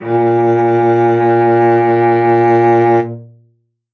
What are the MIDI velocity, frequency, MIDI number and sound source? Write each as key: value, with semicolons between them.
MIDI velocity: 100; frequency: 116.5 Hz; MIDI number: 46; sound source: acoustic